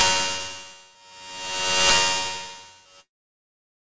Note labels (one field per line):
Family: guitar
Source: electronic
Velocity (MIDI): 50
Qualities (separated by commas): bright, distorted